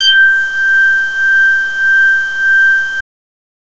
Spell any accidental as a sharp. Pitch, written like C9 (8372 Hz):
G6 (1568 Hz)